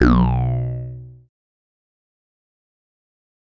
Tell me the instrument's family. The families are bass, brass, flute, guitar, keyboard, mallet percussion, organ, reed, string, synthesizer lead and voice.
bass